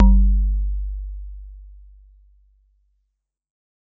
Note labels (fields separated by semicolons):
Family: mallet percussion; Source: acoustic; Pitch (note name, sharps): G1; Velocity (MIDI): 127; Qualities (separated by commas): dark